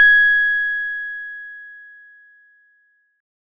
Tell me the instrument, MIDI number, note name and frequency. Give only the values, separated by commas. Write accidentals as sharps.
electronic organ, 92, G#6, 1661 Hz